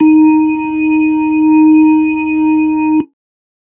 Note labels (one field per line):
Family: keyboard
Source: electronic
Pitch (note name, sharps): D#4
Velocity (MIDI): 75